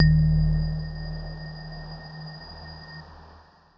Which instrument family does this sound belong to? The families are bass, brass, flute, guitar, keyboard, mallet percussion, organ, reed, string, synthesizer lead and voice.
keyboard